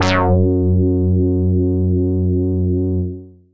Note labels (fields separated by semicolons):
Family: bass; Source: synthesizer; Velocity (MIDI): 75; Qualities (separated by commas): distorted, tempo-synced